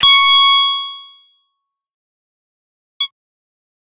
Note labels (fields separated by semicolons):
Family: guitar; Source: electronic; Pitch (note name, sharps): C#6; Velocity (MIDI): 100; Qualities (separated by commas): bright, distorted, fast decay